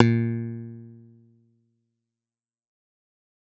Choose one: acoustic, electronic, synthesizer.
synthesizer